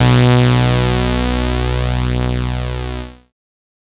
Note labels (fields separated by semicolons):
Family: bass; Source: synthesizer; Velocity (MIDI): 75; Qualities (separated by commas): bright, distorted